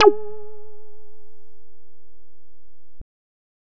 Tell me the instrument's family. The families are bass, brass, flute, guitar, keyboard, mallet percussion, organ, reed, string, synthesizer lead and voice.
bass